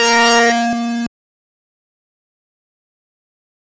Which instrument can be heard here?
synthesizer bass